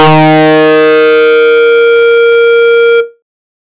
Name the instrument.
synthesizer bass